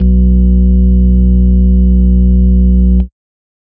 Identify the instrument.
electronic organ